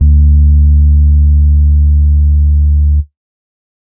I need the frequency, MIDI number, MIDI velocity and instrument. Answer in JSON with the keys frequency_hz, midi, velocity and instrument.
{"frequency_hz": 73.42, "midi": 38, "velocity": 25, "instrument": "electronic keyboard"}